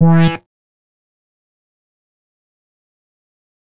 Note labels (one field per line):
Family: bass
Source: synthesizer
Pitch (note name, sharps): E3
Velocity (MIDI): 127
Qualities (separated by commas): fast decay, percussive